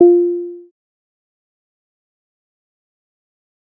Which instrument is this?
synthesizer bass